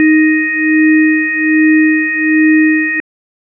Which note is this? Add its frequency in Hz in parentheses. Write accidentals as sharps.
D#4 (311.1 Hz)